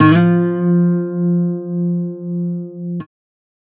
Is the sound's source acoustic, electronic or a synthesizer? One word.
electronic